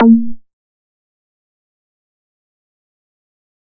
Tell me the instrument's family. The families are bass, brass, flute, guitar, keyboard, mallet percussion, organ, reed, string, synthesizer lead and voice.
bass